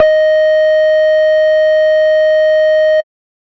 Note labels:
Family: bass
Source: synthesizer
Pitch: D#5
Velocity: 100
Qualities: distorted, tempo-synced

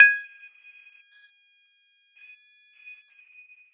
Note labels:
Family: mallet percussion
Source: acoustic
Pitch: G#6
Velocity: 75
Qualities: multiphonic, percussive

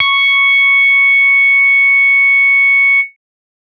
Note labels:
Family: bass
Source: synthesizer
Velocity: 127

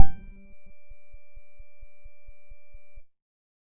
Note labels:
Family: bass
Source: synthesizer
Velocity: 25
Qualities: distorted

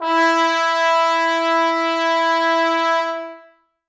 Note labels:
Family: brass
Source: acoustic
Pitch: E4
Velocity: 127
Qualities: bright, reverb

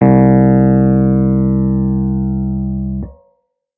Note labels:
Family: keyboard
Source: electronic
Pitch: C2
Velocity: 100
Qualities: distorted

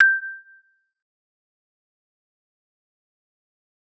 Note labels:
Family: mallet percussion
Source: acoustic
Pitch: G6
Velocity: 75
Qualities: fast decay, percussive

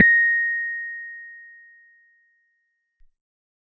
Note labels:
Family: keyboard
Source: electronic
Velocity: 100

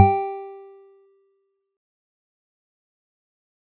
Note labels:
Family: mallet percussion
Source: acoustic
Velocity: 75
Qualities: fast decay, percussive

